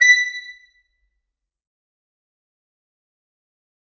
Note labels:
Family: reed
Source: acoustic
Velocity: 127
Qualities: fast decay, percussive, reverb

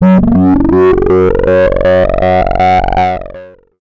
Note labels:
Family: bass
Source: synthesizer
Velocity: 50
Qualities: distorted, long release, multiphonic, tempo-synced

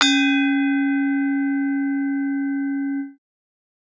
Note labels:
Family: mallet percussion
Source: acoustic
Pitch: C#4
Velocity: 100

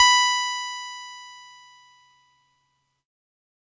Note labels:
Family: keyboard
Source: electronic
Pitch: B5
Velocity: 100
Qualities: bright, distorted

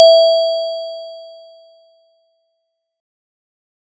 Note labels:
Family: mallet percussion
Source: acoustic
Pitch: E5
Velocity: 75

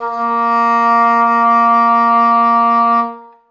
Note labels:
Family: reed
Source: acoustic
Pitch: A#3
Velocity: 50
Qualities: reverb

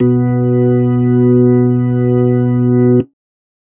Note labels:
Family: organ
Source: electronic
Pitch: B2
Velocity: 25

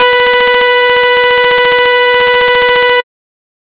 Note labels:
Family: bass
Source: synthesizer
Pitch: B4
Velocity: 127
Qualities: bright, distorted

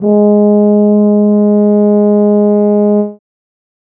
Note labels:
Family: brass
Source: acoustic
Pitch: G#3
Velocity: 25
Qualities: dark

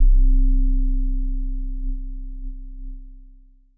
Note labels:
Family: keyboard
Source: electronic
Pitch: C1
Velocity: 127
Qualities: dark

